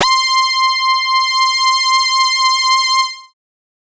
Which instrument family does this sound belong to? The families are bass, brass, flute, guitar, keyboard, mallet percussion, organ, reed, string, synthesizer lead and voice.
bass